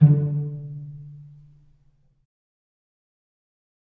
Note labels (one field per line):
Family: string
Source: acoustic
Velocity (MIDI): 75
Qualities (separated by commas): dark, fast decay, reverb